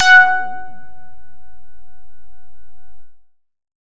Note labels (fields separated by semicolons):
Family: bass; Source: synthesizer; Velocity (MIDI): 50; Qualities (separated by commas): distorted